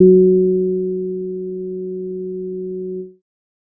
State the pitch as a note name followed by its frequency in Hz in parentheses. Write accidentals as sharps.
F#3 (185 Hz)